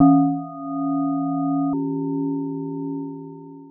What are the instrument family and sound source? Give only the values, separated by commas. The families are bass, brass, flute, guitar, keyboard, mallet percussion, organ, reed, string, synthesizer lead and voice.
mallet percussion, synthesizer